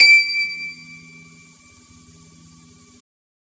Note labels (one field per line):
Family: keyboard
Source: electronic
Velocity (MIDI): 127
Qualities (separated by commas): bright